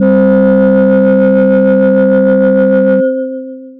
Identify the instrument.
electronic mallet percussion instrument